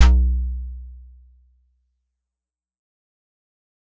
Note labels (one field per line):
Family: keyboard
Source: acoustic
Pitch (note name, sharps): B1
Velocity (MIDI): 100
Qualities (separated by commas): fast decay